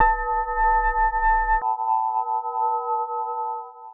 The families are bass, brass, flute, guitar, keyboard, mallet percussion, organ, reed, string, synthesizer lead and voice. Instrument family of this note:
mallet percussion